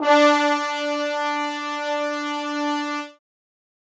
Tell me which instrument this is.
acoustic brass instrument